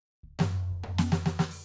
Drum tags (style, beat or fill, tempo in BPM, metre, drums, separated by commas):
punk, fill, 144 BPM, 4/4, open hi-hat, snare, floor tom, kick